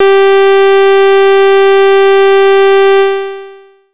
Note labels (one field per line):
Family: bass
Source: synthesizer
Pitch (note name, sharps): G4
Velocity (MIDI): 50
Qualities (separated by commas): bright, distorted, long release